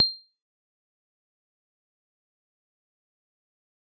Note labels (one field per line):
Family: mallet percussion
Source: acoustic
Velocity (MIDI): 75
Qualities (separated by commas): bright, fast decay, percussive